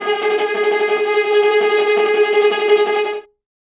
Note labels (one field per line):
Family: string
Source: acoustic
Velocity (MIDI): 127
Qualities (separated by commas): bright, non-linear envelope, reverb